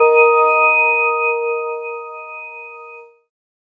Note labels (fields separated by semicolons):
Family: keyboard; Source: synthesizer; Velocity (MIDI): 50